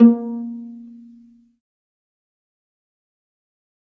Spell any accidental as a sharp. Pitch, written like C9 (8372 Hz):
A#3 (233.1 Hz)